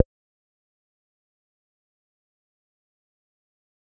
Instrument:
synthesizer bass